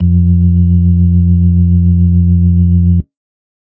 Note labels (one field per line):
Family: organ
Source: electronic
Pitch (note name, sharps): F2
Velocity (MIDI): 75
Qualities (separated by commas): dark